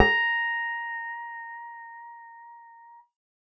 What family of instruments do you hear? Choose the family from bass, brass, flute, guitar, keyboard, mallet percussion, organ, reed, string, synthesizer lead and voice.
bass